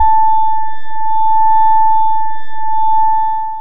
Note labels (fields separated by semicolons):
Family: bass; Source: synthesizer; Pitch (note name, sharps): A5; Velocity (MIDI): 25; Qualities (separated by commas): long release